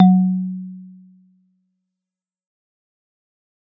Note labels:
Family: mallet percussion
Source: acoustic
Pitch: F#3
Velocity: 100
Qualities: dark, fast decay

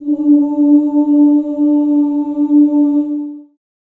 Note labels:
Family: voice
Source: acoustic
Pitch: D4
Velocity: 25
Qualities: dark, long release, reverb

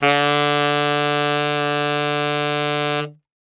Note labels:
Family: reed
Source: acoustic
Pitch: D3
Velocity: 100

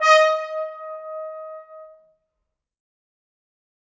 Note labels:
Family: brass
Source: acoustic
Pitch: D#5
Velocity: 50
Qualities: bright, fast decay, reverb

